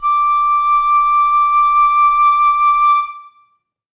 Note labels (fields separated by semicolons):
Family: flute; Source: acoustic; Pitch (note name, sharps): D6; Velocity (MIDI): 50; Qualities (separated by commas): reverb